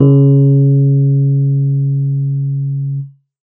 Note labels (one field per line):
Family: keyboard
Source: electronic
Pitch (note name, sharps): C#3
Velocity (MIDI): 50